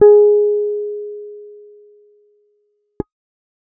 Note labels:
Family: bass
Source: synthesizer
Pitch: G#4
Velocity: 25

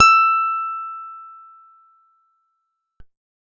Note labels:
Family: guitar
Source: acoustic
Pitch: E6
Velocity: 50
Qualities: bright

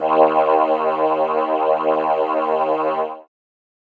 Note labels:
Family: keyboard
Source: synthesizer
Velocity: 127

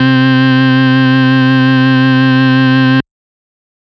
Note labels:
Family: organ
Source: electronic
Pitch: C3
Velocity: 100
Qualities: bright, distorted

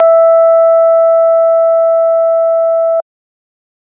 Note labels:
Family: organ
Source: electronic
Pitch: E5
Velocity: 50

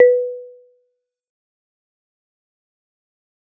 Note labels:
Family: mallet percussion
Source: acoustic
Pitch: B4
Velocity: 127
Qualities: dark, fast decay, percussive, reverb

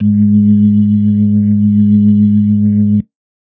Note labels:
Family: organ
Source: electronic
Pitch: G#2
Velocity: 75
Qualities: dark

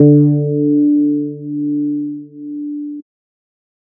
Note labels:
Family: bass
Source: synthesizer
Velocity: 75

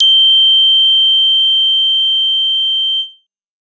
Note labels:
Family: bass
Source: synthesizer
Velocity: 25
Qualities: bright, distorted

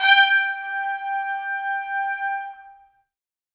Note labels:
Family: brass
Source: acoustic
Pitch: G5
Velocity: 25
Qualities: bright, reverb

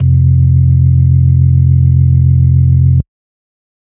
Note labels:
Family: organ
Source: electronic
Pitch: F1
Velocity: 75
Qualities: dark, distorted

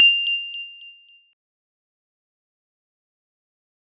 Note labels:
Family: mallet percussion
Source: acoustic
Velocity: 25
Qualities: fast decay

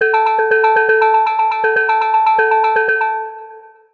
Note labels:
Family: mallet percussion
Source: synthesizer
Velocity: 127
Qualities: long release, multiphonic, percussive, tempo-synced

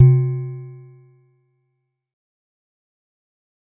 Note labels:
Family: mallet percussion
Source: acoustic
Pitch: C3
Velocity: 50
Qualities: dark, fast decay

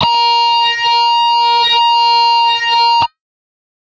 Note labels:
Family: guitar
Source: synthesizer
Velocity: 100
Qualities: distorted

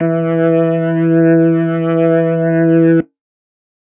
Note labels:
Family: organ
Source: electronic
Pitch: E3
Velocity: 127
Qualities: distorted

